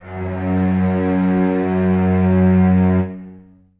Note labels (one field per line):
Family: string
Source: acoustic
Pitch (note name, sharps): F#2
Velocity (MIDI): 25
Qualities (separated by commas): long release, reverb